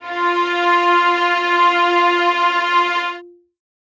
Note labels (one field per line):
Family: string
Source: acoustic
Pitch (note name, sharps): F4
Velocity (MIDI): 50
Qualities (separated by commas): reverb